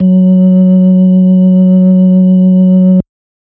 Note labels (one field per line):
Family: organ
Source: electronic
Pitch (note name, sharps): F#3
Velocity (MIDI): 127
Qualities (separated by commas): distorted